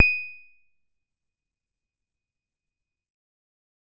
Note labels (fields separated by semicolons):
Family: keyboard; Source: electronic; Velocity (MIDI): 25; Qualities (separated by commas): fast decay, percussive, reverb